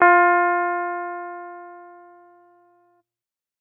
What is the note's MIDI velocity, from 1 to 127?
50